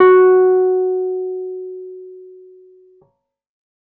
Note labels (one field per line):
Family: keyboard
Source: electronic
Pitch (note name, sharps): F#4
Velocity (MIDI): 75